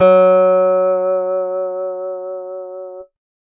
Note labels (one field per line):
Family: guitar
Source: acoustic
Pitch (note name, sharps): F#3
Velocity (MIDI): 50